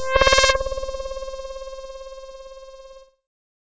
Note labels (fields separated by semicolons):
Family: keyboard; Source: synthesizer; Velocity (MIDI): 100; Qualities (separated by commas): bright, distorted